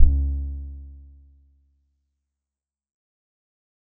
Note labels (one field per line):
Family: guitar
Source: acoustic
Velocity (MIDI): 25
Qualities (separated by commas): dark